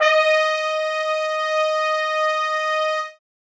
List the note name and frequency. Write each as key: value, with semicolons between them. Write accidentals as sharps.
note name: D#5; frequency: 622.3 Hz